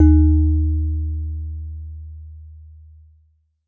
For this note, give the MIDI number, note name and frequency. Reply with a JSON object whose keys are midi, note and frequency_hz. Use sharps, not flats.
{"midi": 39, "note": "D#2", "frequency_hz": 77.78}